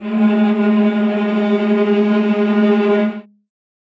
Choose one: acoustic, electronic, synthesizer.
acoustic